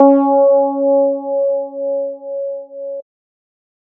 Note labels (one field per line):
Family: bass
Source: synthesizer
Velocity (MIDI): 127